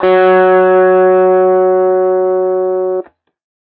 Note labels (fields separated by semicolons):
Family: guitar; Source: electronic; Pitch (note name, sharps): F#3; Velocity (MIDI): 75; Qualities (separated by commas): distorted